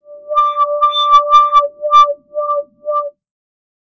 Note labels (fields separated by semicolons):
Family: bass; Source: synthesizer; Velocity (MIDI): 25; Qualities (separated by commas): distorted, non-linear envelope